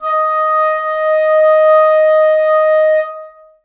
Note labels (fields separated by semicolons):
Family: reed; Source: acoustic; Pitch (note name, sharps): D#5; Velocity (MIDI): 75; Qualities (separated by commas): long release, reverb